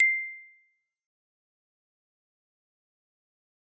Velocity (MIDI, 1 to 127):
50